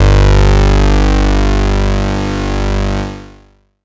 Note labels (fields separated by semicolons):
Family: bass; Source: synthesizer; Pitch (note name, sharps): G1; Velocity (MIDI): 100; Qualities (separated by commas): bright, distorted, long release